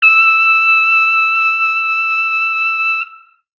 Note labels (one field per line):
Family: brass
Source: acoustic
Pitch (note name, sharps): E6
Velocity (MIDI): 50